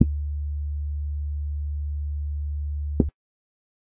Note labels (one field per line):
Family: bass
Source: synthesizer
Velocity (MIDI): 25